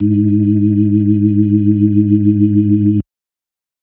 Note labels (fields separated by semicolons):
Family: organ; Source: electronic; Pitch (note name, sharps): G#2; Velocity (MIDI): 50